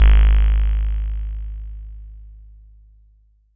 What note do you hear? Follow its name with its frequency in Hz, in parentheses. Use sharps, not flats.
G#1 (51.91 Hz)